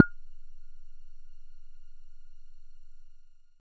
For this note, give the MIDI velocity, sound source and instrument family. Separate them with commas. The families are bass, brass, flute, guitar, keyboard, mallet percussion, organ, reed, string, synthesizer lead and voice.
25, synthesizer, bass